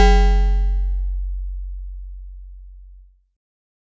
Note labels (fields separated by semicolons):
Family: mallet percussion; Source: acoustic; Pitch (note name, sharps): F#1; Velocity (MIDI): 127